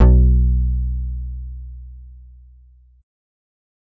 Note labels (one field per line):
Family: bass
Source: synthesizer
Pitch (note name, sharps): B1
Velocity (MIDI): 100